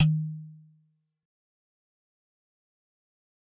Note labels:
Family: mallet percussion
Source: acoustic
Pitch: D#3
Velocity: 25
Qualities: fast decay, percussive

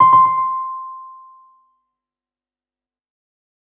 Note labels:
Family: keyboard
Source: electronic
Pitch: C6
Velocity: 100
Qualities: fast decay, tempo-synced

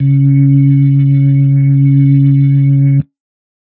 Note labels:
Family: organ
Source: electronic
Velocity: 50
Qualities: dark

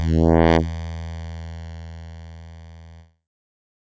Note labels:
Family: keyboard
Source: synthesizer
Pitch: E2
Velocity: 50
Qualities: bright, distorted

